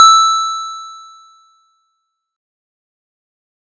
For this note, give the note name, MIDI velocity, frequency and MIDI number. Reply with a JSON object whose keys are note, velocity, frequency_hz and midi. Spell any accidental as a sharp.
{"note": "E6", "velocity": 50, "frequency_hz": 1319, "midi": 88}